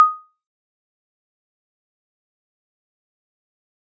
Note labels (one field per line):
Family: mallet percussion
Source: acoustic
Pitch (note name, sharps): D#6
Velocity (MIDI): 127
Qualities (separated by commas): fast decay, percussive